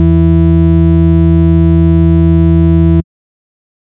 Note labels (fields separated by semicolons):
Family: bass; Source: synthesizer; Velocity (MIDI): 127; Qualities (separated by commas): distorted